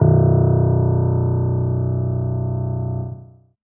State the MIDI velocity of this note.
25